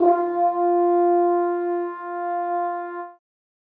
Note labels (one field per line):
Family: brass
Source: acoustic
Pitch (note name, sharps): F4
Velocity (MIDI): 50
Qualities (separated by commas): reverb